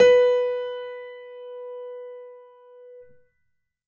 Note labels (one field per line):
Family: keyboard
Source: acoustic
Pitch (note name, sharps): B4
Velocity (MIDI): 127